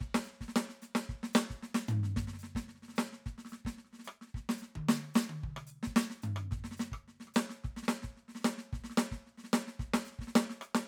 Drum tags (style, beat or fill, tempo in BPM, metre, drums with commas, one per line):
Brazilian baião
beat
110 BPM
4/4
hi-hat pedal, snare, cross-stick, high tom, mid tom, floor tom, kick